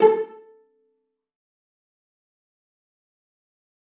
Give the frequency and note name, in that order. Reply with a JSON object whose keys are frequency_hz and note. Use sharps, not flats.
{"frequency_hz": 440, "note": "A4"}